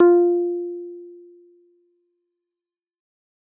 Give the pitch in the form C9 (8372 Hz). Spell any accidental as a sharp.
F4 (349.2 Hz)